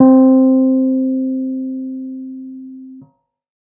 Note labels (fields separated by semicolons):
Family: keyboard; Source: electronic; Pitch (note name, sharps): C4; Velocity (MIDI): 50